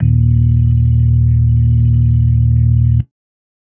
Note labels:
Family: organ; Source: electronic; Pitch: D#1; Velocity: 75; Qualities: dark

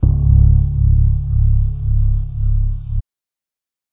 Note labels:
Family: guitar; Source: electronic; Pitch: C#1; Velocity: 127; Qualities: dark, reverb

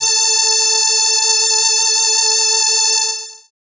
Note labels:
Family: keyboard; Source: synthesizer; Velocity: 50; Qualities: bright

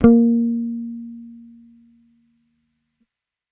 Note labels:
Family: bass; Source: electronic; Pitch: A#3; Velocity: 25

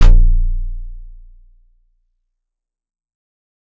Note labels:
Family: keyboard; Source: acoustic; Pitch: A#0; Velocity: 100; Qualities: fast decay

